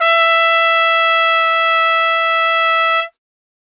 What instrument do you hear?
acoustic brass instrument